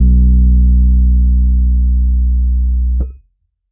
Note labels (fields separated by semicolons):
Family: keyboard; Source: electronic; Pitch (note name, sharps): B1; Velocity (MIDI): 50; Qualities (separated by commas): dark